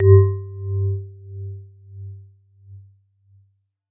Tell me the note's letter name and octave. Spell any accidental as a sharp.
G2